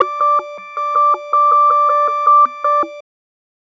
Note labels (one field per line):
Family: bass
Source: synthesizer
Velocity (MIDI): 25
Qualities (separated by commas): tempo-synced